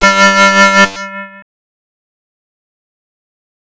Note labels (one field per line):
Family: bass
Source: synthesizer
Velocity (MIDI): 127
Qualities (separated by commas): distorted, fast decay, multiphonic